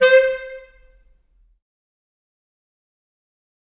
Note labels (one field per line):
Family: reed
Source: acoustic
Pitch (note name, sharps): C5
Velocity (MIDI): 127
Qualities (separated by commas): fast decay, percussive, reverb